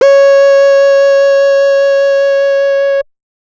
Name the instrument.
synthesizer bass